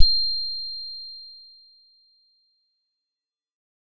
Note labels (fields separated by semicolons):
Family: guitar; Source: synthesizer; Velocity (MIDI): 75; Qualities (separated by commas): bright